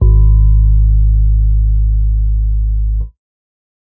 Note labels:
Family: keyboard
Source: electronic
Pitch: G#1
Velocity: 25

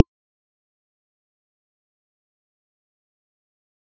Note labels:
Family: mallet percussion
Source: electronic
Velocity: 25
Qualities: fast decay, percussive

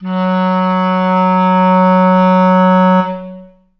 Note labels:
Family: reed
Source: acoustic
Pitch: F#3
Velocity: 75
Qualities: long release, reverb

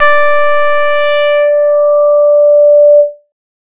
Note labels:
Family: bass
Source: synthesizer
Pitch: D5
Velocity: 100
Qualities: distorted

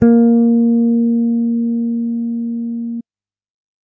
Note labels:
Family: bass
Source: electronic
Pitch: A#3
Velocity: 75

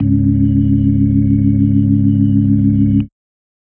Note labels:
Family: organ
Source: electronic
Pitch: C#1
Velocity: 50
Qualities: dark

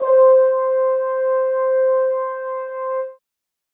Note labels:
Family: brass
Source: acoustic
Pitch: C5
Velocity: 50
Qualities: reverb

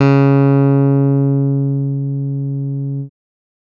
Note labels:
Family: bass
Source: synthesizer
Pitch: C#3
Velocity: 127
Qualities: distorted

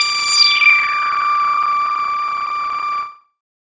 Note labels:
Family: bass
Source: synthesizer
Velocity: 50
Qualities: non-linear envelope

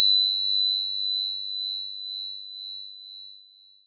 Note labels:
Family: mallet percussion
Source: acoustic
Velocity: 25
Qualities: bright, long release

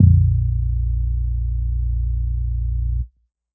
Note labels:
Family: bass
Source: synthesizer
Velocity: 75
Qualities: dark

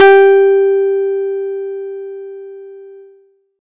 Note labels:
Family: guitar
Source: acoustic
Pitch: G4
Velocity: 50

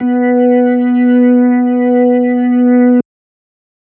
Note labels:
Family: organ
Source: electronic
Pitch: B3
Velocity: 25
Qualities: distorted

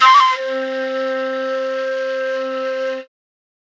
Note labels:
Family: flute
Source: acoustic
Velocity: 127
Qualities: bright

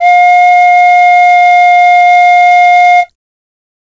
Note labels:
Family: flute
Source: acoustic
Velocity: 100

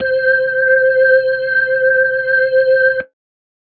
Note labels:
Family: organ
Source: electronic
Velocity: 75

